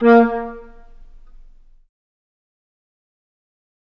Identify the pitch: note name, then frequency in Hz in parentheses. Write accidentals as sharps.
A#3 (233.1 Hz)